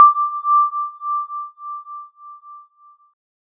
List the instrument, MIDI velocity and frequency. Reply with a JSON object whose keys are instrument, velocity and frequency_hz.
{"instrument": "synthesizer keyboard", "velocity": 25, "frequency_hz": 1175}